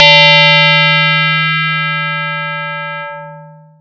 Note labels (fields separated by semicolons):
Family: mallet percussion; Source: acoustic; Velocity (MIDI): 127; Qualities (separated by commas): distorted, long release